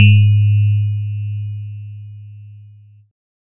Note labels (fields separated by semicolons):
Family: keyboard; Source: electronic; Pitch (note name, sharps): G#2; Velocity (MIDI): 100; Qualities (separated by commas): distorted